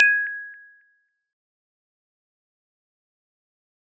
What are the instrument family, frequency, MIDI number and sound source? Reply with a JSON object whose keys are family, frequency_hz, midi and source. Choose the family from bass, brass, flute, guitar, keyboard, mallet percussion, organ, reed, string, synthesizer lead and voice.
{"family": "mallet percussion", "frequency_hz": 1661, "midi": 92, "source": "acoustic"}